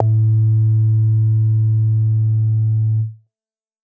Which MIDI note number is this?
45